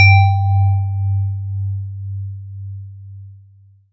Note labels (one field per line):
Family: mallet percussion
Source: acoustic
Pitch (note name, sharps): G2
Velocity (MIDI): 100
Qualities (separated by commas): long release